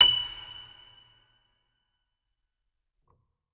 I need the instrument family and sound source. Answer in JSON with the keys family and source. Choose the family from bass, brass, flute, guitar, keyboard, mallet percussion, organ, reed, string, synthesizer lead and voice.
{"family": "organ", "source": "electronic"}